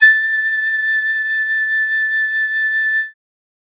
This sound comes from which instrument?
acoustic flute